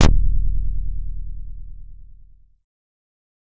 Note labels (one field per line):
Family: bass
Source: synthesizer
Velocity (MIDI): 100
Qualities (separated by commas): distorted